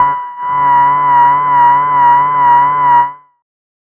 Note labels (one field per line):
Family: bass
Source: synthesizer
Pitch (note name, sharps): B5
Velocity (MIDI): 75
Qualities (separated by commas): distorted, tempo-synced